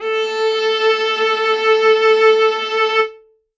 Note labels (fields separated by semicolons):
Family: string; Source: acoustic; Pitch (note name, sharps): A4; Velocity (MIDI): 100; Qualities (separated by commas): reverb